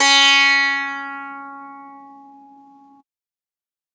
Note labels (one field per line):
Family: guitar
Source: acoustic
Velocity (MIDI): 127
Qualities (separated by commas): bright, multiphonic, reverb